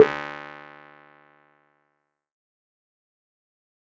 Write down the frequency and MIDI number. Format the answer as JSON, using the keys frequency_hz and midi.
{"frequency_hz": 73.42, "midi": 38}